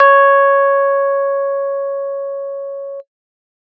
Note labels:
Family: keyboard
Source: electronic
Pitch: C#5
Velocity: 100

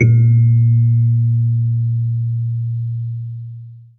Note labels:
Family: mallet percussion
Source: acoustic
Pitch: A#2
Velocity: 127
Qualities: dark, long release, reverb

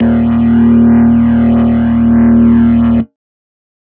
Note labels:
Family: organ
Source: electronic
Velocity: 100

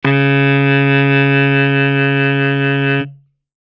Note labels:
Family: reed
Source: acoustic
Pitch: C#3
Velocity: 75

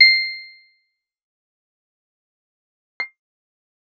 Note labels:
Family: guitar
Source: electronic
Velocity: 50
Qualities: bright, fast decay, percussive

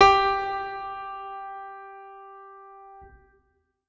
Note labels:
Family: organ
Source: electronic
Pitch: G4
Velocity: 127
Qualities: reverb

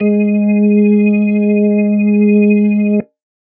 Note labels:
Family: organ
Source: electronic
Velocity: 127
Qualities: dark

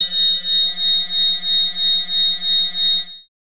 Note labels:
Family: bass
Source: synthesizer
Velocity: 127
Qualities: bright, distorted

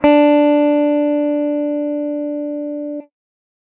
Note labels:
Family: guitar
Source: electronic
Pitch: D4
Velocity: 75

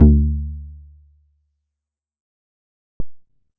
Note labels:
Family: bass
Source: synthesizer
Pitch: D2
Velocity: 75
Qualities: dark, fast decay

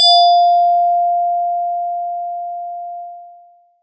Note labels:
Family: mallet percussion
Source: electronic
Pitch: F5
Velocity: 75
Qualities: bright, long release, multiphonic

